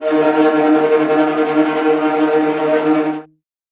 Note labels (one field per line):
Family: string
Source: acoustic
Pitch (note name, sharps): D#3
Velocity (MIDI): 25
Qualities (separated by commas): non-linear envelope, reverb